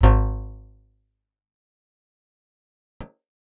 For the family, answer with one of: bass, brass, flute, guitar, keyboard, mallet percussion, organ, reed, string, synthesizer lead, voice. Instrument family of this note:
guitar